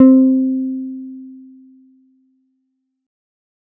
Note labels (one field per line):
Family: keyboard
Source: electronic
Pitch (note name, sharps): C4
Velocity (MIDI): 25